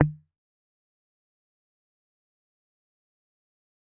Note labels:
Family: guitar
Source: electronic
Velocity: 25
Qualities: fast decay, percussive

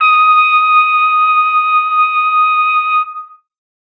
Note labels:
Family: brass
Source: acoustic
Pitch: D#6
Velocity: 50

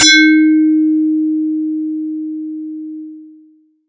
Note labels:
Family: mallet percussion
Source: electronic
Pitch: D#4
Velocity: 127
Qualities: long release, multiphonic

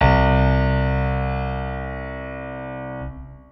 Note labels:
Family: organ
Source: electronic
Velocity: 75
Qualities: reverb

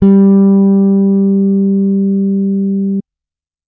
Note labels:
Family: bass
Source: electronic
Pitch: G3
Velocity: 75

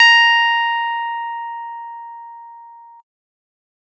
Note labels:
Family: keyboard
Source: electronic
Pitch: A#5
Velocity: 127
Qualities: bright, distorted

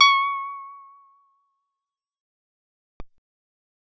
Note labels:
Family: bass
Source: synthesizer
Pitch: C#6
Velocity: 25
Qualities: fast decay

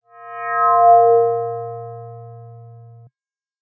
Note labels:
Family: mallet percussion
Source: electronic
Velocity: 127

